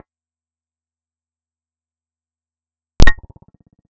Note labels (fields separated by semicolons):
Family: bass; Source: synthesizer; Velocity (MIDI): 100; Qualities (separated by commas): percussive, reverb